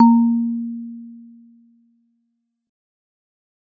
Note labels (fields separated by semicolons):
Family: mallet percussion; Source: acoustic; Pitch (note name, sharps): A#3; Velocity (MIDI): 50; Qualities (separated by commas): dark, fast decay, reverb